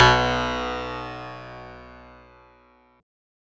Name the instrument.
synthesizer lead